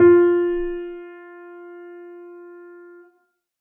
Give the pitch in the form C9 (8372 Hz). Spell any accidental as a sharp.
F4 (349.2 Hz)